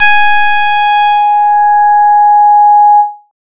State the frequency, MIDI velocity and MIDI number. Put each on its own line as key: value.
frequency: 830.6 Hz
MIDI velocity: 127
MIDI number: 80